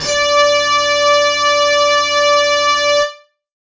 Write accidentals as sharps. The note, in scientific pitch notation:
D5